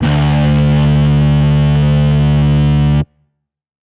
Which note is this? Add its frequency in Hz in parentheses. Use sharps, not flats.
D2 (73.42 Hz)